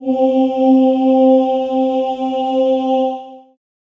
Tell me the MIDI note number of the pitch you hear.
60